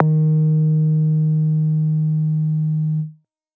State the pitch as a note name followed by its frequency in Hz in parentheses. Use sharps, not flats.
D#3 (155.6 Hz)